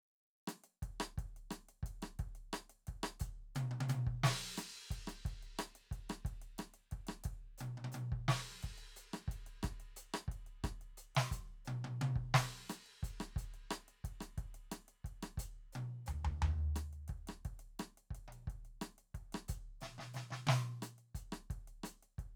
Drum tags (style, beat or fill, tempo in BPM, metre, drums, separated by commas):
chacarera, beat, 118 BPM, 4/4, crash, closed hi-hat, hi-hat pedal, snare, cross-stick, high tom, floor tom, kick